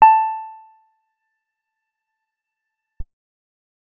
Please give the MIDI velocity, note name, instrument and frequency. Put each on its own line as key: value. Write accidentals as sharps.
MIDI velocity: 25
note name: A5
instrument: acoustic guitar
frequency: 880 Hz